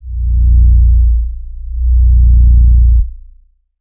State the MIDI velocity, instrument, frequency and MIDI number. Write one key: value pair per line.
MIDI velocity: 50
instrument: synthesizer bass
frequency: 29.14 Hz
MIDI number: 22